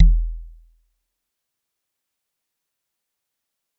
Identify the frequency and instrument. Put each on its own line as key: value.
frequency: 41.2 Hz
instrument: acoustic mallet percussion instrument